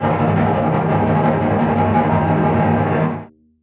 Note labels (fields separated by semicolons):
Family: string; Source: acoustic; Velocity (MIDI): 100; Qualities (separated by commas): bright, non-linear envelope, reverb